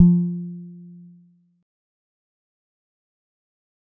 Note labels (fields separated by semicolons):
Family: mallet percussion; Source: acoustic; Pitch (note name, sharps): F3; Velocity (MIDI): 25; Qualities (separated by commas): dark, fast decay